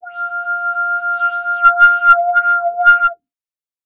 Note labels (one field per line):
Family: bass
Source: synthesizer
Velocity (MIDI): 75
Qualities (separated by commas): non-linear envelope